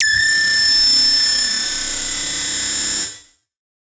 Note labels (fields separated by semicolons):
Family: synthesizer lead; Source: synthesizer; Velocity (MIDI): 127; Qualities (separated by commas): bright, distorted, multiphonic, non-linear envelope